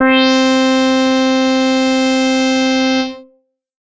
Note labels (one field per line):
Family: bass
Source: synthesizer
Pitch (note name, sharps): C4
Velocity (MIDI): 127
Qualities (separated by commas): distorted